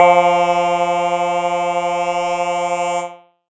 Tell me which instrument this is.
electronic keyboard